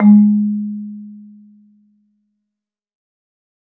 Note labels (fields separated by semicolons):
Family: mallet percussion; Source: acoustic; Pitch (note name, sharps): G#3; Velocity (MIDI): 75; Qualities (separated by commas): dark, fast decay, reverb